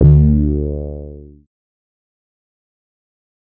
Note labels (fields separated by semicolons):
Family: bass; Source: synthesizer; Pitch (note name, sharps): D2; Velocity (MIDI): 25; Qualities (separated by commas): distorted, fast decay